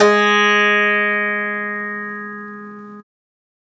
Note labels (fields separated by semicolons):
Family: guitar; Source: acoustic; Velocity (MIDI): 25; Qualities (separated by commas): bright, multiphonic, reverb